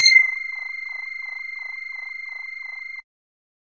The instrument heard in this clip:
synthesizer bass